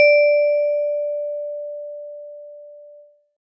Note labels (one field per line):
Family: mallet percussion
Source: acoustic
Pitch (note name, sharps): D5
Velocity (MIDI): 127